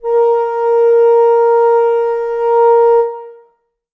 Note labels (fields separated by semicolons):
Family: reed; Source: acoustic; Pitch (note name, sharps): A#4; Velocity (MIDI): 75; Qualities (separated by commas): reverb